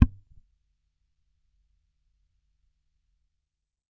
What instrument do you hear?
electronic bass